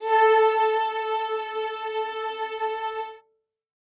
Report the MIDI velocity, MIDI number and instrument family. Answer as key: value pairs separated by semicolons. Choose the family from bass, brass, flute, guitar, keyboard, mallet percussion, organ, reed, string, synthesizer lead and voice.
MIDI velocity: 127; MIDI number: 69; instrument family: string